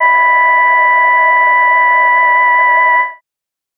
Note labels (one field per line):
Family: voice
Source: synthesizer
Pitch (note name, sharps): B5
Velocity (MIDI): 127